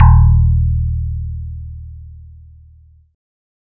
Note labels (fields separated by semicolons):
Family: bass; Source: synthesizer; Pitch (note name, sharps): D#1; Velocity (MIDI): 25